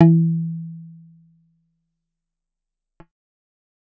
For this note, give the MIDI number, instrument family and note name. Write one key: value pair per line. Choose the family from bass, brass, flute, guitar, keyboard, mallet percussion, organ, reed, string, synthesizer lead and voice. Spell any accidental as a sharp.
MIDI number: 52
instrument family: guitar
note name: E3